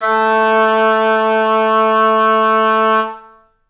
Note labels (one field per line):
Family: reed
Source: acoustic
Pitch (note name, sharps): A3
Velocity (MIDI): 100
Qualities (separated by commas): reverb